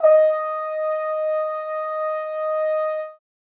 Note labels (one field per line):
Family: brass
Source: acoustic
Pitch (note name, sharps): D#5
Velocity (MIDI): 25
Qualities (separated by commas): reverb